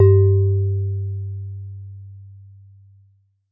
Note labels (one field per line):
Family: mallet percussion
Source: acoustic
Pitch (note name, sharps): G2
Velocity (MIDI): 127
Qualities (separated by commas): dark